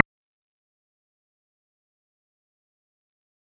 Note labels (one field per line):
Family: bass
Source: synthesizer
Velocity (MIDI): 127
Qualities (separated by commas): fast decay, percussive